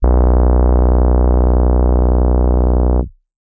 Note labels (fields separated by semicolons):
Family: keyboard; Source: electronic; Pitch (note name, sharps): B0; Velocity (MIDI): 127